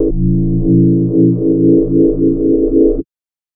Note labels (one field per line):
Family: mallet percussion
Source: synthesizer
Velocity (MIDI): 75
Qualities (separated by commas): multiphonic, non-linear envelope